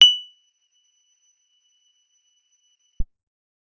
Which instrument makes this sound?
acoustic guitar